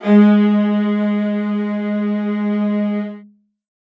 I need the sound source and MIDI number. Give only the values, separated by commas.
acoustic, 56